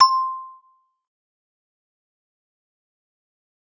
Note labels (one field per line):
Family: mallet percussion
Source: acoustic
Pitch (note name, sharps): C6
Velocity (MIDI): 75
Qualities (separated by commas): fast decay, percussive